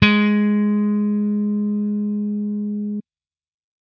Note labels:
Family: bass; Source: electronic; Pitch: G#3; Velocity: 127

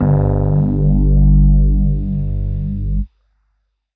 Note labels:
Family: keyboard; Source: electronic; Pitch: G1; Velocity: 75; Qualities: distorted

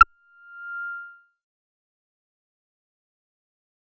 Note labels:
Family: bass; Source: synthesizer; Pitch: F6; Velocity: 100; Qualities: fast decay

